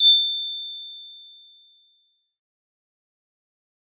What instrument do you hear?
synthesizer lead